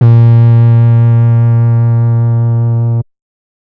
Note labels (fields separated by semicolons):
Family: bass; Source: synthesizer; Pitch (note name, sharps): A#2; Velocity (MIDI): 50; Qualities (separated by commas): distorted